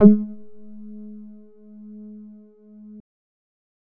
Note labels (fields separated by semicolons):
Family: bass; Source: synthesizer; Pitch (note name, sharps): G#3; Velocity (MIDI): 25; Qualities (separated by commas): dark, distorted, percussive